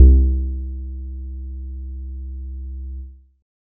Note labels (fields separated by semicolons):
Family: guitar; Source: synthesizer; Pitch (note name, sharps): C2; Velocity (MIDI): 50; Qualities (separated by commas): dark